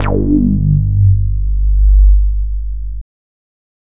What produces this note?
synthesizer bass